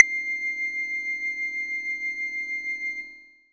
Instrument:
synthesizer bass